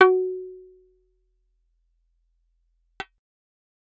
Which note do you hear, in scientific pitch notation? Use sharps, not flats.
F#4